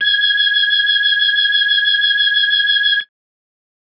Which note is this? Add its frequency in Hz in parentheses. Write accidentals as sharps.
G#6 (1661 Hz)